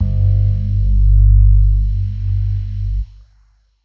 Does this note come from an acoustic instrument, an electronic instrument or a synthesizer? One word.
electronic